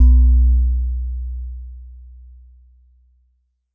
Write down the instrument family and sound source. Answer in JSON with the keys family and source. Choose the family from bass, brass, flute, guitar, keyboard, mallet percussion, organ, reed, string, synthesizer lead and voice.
{"family": "mallet percussion", "source": "acoustic"}